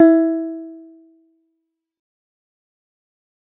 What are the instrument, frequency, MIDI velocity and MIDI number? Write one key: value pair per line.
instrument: synthesizer guitar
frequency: 329.6 Hz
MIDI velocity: 50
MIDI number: 64